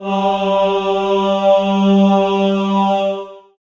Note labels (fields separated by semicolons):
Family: voice; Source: acoustic; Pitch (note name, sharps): G3; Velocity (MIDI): 100; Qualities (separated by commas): reverb